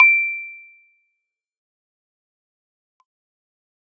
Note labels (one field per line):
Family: keyboard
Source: electronic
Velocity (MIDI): 100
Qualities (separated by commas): fast decay, percussive